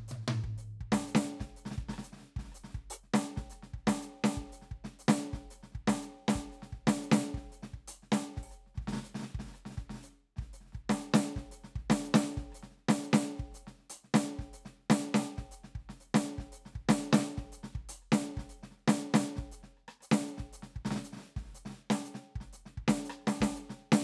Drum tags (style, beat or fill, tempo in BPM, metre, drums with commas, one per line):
songo
beat
120 BPM
4/4
crash, closed hi-hat, open hi-hat, hi-hat pedal, snare, cross-stick, high tom, kick